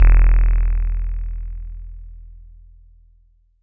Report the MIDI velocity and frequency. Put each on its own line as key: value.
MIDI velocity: 50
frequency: 41.2 Hz